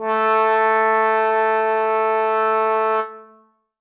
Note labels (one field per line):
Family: brass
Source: acoustic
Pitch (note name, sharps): A3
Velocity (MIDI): 100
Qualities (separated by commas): reverb